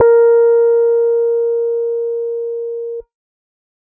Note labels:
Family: keyboard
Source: electronic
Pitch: A#4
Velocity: 100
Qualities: dark

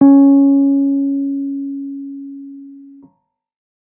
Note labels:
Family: keyboard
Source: electronic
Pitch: C#4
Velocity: 50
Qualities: dark

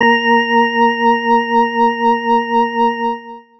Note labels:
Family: organ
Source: electronic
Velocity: 75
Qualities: distorted, long release

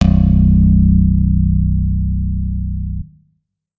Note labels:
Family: guitar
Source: electronic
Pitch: B0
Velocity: 127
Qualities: reverb

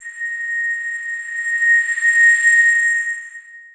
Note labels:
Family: mallet percussion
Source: electronic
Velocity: 50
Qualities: bright, long release, non-linear envelope

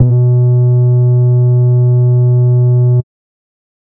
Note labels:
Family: bass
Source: synthesizer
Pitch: B2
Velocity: 25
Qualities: dark, distorted, tempo-synced

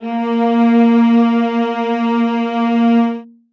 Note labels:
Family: string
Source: acoustic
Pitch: A#3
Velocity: 100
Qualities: reverb

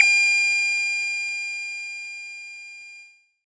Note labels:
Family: bass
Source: synthesizer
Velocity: 50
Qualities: bright, distorted

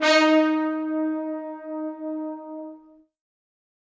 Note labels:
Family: brass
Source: acoustic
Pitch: D#4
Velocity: 25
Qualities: bright, reverb

